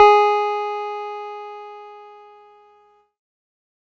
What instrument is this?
electronic keyboard